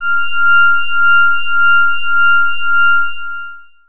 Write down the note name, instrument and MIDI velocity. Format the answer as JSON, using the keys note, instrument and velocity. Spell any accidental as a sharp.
{"note": "F6", "instrument": "electronic organ", "velocity": 50}